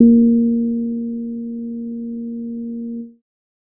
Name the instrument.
synthesizer bass